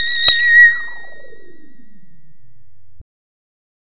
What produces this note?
synthesizer bass